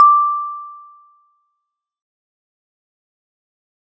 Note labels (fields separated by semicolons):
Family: mallet percussion; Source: acoustic; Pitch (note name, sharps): D6; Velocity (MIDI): 100; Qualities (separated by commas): fast decay